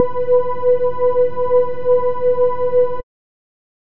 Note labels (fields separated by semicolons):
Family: bass; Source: synthesizer; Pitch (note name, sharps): B4; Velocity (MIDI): 50; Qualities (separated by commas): dark